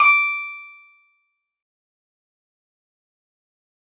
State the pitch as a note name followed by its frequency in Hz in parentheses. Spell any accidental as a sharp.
D6 (1175 Hz)